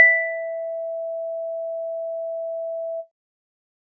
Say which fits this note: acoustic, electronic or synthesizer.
electronic